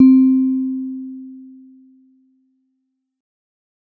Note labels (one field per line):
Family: mallet percussion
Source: acoustic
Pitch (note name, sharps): C4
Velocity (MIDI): 50